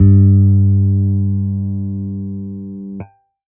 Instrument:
electronic bass